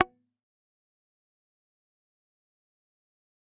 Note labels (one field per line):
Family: guitar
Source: electronic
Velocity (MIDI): 25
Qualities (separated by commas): fast decay, percussive